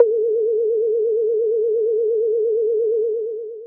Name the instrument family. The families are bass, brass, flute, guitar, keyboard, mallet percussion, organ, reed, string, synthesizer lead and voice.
bass